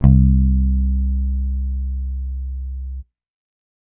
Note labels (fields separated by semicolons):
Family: bass; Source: electronic; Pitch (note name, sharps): C2; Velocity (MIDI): 75